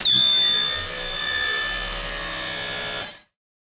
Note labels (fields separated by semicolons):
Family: synthesizer lead; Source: synthesizer; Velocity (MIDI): 50; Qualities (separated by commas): bright, distorted, multiphonic, non-linear envelope